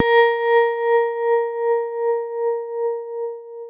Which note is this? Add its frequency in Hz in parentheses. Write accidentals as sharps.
A#4 (466.2 Hz)